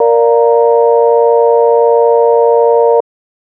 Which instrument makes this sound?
electronic organ